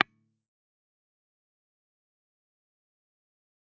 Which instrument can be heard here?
electronic guitar